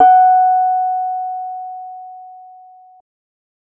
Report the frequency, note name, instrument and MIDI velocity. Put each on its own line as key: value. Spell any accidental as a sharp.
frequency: 740 Hz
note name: F#5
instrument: electronic keyboard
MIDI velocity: 75